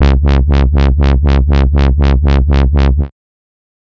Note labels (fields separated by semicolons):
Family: bass; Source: synthesizer; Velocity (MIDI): 50; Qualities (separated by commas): bright, distorted, tempo-synced